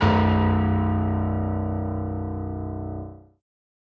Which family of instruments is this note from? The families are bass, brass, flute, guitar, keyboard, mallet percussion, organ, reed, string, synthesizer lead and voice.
keyboard